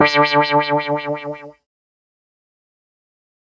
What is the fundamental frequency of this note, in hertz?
146.8 Hz